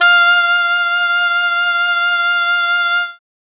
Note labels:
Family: reed; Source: acoustic; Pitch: F5; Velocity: 127; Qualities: bright

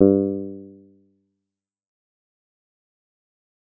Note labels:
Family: bass; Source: synthesizer; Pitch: G2; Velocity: 127; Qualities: dark, fast decay

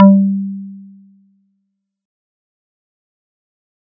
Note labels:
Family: mallet percussion; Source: acoustic; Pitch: G3; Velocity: 75; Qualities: fast decay

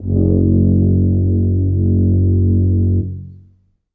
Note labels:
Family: brass; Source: acoustic; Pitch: F#1; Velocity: 25; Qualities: dark, long release, reverb

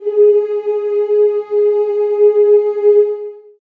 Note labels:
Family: voice; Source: acoustic; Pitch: G#4; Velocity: 25; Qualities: long release, reverb

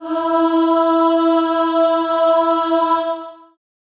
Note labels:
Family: voice; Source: acoustic; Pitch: E4; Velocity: 127; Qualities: reverb

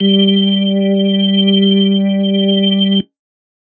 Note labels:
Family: organ; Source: electronic; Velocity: 50; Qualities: dark

